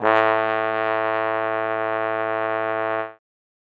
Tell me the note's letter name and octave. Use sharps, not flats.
A2